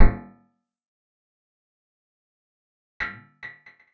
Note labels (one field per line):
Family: guitar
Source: acoustic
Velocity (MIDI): 127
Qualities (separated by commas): percussive, reverb